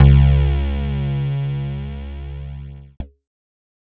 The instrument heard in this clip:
electronic keyboard